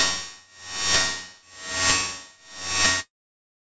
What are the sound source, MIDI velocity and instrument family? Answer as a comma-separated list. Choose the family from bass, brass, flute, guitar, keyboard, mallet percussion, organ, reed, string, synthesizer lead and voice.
electronic, 100, guitar